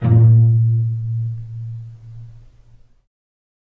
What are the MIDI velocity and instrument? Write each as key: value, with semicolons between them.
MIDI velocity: 25; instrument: acoustic string instrument